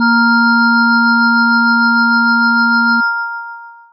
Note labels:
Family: mallet percussion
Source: electronic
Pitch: A#3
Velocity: 50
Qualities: long release

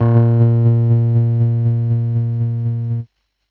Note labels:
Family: keyboard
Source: electronic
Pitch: A#2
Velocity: 75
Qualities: distorted, tempo-synced

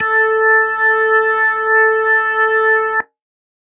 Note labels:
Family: organ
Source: electronic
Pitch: A4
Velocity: 100

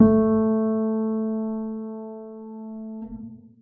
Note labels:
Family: keyboard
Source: acoustic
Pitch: A3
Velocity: 50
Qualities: dark, reverb

